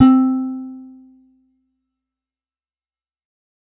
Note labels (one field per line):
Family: guitar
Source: acoustic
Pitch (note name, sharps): C4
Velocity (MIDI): 25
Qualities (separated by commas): fast decay